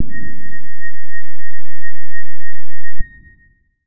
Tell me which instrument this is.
electronic guitar